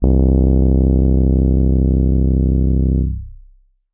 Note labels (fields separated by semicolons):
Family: keyboard; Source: electronic; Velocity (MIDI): 127; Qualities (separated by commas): long release